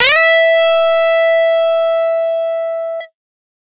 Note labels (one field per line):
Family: guitar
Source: electronic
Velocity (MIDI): 127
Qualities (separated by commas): bright, distorted